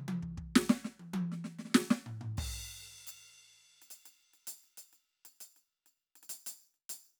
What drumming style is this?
hip-hop